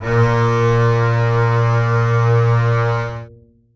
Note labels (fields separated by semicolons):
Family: string; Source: acoustic; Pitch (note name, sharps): A#2; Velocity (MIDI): 100; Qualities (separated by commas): reverb